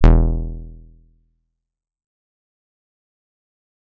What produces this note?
electronic guitar